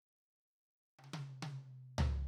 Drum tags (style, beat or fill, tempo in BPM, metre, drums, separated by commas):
Afro-Cuban, fill, 105 BPM, 4/4, high tom, floor tom